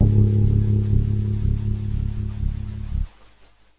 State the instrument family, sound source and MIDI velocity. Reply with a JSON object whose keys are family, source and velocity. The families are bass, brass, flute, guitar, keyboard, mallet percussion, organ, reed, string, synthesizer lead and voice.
{"family": "keyboard", "source": "electronic", "velocity": 25}